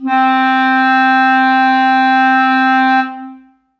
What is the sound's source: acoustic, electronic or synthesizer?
acoustic